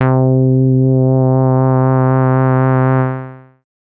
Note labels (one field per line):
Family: bass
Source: synthesizer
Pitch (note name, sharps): C3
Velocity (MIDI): 75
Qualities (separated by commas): distorted, long release